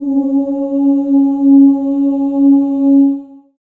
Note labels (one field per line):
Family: voice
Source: acoustic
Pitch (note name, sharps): C#4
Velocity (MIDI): 100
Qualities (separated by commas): dark, reverb